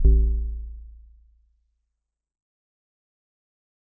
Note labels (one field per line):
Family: mallet percussion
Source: acoustic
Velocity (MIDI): 75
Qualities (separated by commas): dark, fast decay, multiphonic